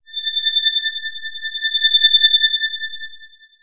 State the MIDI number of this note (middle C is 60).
93